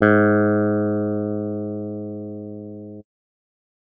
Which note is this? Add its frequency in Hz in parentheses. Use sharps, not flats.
G#2 (103.8 Hz)